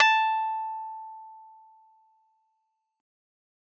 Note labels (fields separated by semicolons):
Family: keyboard; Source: electronic; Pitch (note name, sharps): A5; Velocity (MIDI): 127; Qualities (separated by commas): distorted